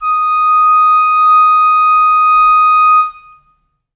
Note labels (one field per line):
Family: reed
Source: acoustic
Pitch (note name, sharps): D#6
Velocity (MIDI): 50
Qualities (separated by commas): reverb